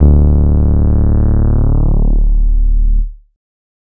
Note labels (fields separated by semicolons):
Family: bass; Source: synthesizer; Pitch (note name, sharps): D1; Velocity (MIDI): 25; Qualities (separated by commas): distorted